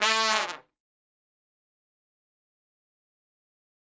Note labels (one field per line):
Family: brass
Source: acoustic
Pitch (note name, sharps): A3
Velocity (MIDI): 127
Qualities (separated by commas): fast decay, reverb